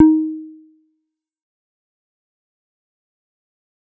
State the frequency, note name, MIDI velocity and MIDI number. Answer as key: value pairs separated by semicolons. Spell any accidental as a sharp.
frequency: 311.1 Hz; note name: D#4; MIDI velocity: 50; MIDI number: 63